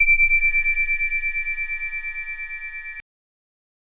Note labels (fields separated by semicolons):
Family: bass; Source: synthesizer; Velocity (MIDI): 127; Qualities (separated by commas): bright, distorted, multiphonic